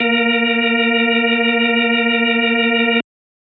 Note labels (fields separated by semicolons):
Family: organ; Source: electronic; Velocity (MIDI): 50